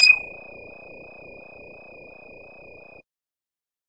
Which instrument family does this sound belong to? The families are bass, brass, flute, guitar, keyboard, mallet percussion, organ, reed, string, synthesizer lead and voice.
bass